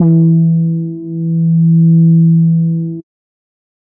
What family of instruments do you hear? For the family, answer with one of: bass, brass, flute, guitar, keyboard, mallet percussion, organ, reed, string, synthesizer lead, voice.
bass